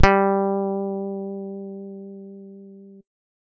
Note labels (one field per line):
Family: guitar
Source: electronic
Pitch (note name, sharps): G3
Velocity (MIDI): 100